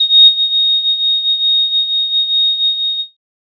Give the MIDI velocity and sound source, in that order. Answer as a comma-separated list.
100, synthesizer